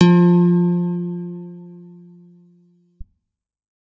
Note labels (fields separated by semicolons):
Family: guitar; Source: electronic; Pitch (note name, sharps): F3; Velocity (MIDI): 100; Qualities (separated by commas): reverb